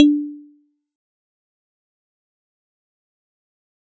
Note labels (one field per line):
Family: mallet percussion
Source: acoustic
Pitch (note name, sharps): D4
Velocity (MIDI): 50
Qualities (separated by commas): fast decay, percussive